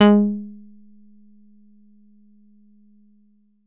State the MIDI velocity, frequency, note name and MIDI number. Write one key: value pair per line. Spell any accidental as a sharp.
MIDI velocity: 50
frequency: 207.7 Hz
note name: G#3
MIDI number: 56